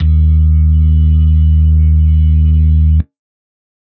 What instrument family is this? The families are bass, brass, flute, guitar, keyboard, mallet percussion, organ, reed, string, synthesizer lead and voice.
organ